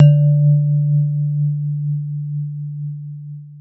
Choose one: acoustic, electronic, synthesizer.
acoustic